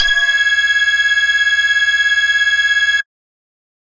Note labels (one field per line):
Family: bass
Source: synthesizer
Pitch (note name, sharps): G#6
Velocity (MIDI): 127